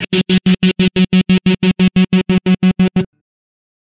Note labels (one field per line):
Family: guitar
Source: electronic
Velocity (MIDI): 75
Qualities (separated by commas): bright, distorted, tempo-synced